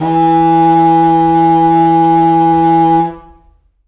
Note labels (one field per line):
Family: reed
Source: acoustic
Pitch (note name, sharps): E3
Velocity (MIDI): 100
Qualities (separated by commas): distorted, long release, reverb